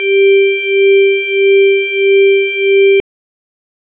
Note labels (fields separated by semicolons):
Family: organ; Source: electronic; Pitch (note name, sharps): G4; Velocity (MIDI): 75